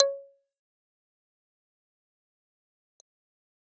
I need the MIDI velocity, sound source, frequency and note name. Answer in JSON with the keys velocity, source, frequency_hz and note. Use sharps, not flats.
{"velocity": 100, "source": "electronic", "frequency_hz": 554.4, "note": "C#5"}